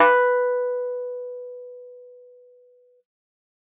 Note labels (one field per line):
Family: keyboard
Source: electronic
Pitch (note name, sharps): B4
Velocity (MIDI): 127